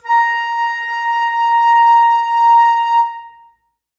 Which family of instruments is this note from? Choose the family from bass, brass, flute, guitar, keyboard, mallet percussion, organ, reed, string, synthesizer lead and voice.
flute